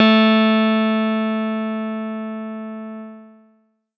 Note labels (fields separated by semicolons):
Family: keyboard; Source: electronic; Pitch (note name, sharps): A3; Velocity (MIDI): 127; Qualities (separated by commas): distorted